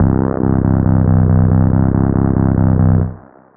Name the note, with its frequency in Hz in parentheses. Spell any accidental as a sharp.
C1 (32.7 Hz)